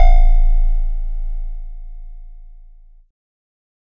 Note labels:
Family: keyboard; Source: electronic; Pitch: A0; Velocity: 100; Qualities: distorted

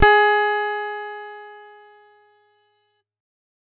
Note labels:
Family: guitar; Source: electronic; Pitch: G#4; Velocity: 100; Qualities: bright

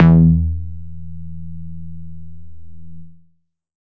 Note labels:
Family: bass; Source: synthesizer; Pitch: E2; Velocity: 25; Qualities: distorted

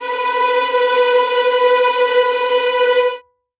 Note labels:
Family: string; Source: acoustic; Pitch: B4; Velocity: 75; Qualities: bright, non-linear envelope, reverb

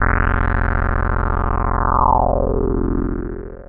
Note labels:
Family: synthesizer lead; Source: synthesizer; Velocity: 100; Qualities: long release

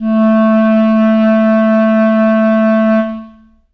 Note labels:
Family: reed; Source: acoustic; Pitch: A3; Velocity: 50; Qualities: long release, reverb

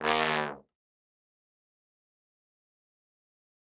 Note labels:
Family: brass; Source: acoustic; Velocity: 100; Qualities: bright, fast decay, reverb

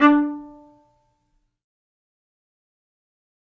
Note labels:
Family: string; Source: acoustic; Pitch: D4; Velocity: 100; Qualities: fast decay, percussive, reverb

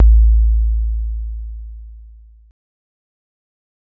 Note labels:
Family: keyboard; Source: electronic; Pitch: A1; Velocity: 25; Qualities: dark, fast decay

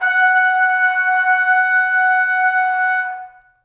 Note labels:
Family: brass; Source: acoustic; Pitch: F#5; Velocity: 50; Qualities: reverb

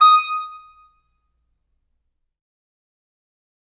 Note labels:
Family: reed; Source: acoustic; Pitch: D#6; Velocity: 127; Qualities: fast decay, percussive, reverb

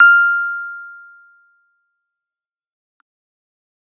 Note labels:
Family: keyboard; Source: electronic; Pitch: F6; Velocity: 50; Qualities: fast decay

